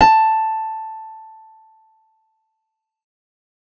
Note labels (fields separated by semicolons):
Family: keyboard; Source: synthesizer; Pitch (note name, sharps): A5; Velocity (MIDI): 127